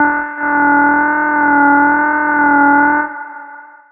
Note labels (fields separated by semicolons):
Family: bass; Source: synthesizer; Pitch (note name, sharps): D4; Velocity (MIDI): 50; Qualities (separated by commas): long release, reverb